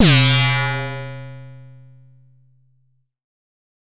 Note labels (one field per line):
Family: bass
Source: synthesizer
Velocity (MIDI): 100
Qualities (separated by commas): bright, distorted